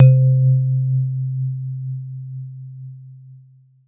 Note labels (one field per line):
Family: mallet percussion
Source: acoustic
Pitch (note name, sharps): C3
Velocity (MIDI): 100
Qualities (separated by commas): long release